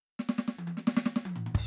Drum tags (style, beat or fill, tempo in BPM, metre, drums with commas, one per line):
Motown
fill
148 BPM
4/4
crash, snare, high tom, floor tom, kick